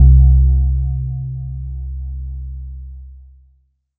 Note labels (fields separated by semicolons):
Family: mallet percussion; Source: electronic; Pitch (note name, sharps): C2; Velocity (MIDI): 25